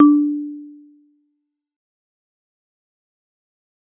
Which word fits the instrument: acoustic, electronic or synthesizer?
acoustic